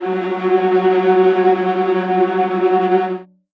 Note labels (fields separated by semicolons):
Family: string; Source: acoustic; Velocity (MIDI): 50; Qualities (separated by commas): non-linear envelope, reverb